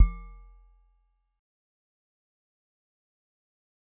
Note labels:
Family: mallet percussion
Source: acoustic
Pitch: F1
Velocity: 25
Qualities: fast decay, percussive

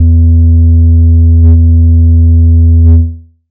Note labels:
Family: bass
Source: synthesizer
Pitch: E2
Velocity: 127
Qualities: dark

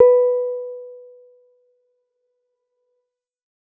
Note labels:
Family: keyboard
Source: electronic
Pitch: B4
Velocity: 25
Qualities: dark

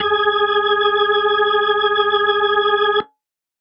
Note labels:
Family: organ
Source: electronic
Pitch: G#4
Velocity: 75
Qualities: reverb

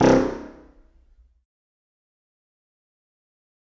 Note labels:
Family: reed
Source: acoustic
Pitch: C1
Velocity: 100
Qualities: distorted, fast decay, percussive, reverb

